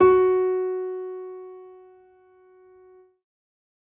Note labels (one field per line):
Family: keyboard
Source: acoustic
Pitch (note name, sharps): F#4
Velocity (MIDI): 75